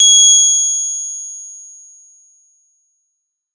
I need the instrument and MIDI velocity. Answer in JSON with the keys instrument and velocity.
{"instrument": "synthesizer guitar", "velocity": 127}